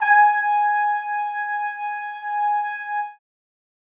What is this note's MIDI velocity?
25